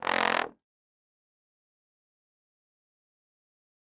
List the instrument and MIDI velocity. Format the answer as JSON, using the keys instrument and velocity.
{"instrument": "acoustic brass instrument", "velocity": 100}